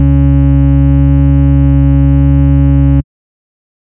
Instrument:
synthesizer bass